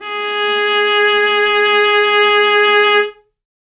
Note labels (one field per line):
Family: string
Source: acoustic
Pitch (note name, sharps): G#4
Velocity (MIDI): 25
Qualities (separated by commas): reverb